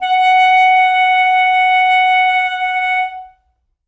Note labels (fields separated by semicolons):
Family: reed; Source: acoustic; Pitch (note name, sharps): F#5; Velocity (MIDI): 100; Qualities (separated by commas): reverb